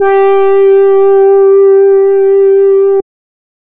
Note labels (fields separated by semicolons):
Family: reed; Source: synthesizer; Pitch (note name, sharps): G4; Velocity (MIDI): 25; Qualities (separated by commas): distorted, non-linear envelope